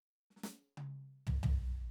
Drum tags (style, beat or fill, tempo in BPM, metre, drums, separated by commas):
jazz, fill, 125 BPM, 4/4, hi-hat pedal, snare, high tom, floor tom